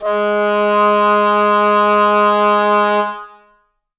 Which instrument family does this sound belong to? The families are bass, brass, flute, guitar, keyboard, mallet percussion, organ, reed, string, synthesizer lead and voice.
reed